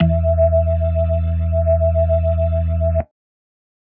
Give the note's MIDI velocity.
75